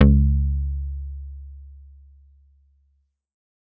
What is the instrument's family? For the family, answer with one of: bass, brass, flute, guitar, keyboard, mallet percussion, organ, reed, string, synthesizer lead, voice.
guitar